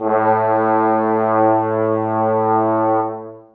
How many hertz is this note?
110 Hz